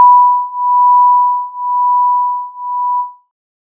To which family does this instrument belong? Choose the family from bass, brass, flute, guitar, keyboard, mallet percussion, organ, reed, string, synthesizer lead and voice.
synthesizer lead